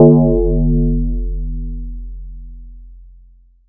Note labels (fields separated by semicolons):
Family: mallet percussion; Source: electronic; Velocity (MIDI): 127; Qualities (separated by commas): multiphonic